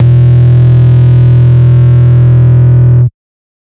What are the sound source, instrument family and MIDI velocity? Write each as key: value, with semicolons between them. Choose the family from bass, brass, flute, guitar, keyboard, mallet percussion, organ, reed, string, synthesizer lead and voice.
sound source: synthesizer; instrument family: bass; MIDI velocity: 50